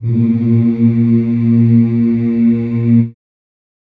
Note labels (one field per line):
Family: voice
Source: acoustic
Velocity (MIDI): 127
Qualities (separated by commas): dark, reverb